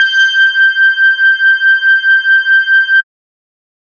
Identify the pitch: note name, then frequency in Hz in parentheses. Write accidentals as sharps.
G6 (1568 Hz)